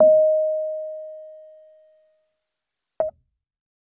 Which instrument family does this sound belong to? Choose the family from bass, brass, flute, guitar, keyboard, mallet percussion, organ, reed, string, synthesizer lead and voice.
keyboard